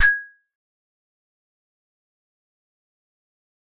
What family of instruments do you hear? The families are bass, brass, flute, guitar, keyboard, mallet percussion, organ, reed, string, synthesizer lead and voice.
keyboard